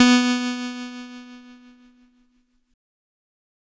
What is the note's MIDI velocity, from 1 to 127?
50